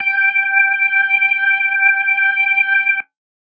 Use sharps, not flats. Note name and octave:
G5